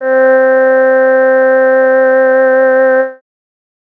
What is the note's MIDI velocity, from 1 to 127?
25